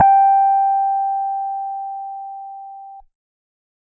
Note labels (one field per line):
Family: keyboard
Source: electronic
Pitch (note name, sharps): G5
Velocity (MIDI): 100